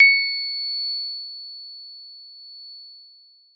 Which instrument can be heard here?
acoustic mallet percussion instrument